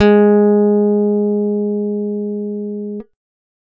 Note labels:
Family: guitar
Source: acoustic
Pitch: G#3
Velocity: 50

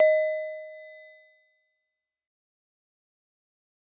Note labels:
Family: mallet percussion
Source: acoustic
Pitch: D#5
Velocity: 127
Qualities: fast decay

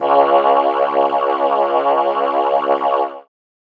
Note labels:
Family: keyboard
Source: synthesizer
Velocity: 100

